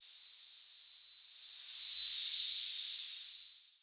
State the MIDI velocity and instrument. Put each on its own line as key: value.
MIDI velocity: 25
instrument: electronic mallet percussion instrument